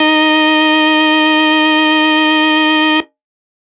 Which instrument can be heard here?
electronic organ